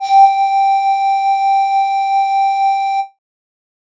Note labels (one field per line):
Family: flute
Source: synthesizer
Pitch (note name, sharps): G5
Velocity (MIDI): 75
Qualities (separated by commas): distorted